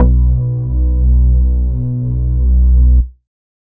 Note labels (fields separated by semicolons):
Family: bass; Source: synthesizer; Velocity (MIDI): 50